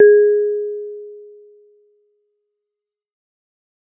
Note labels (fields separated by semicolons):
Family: mallet percussion; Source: acoustic; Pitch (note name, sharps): G#4; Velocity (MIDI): 75; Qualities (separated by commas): dark, fast decay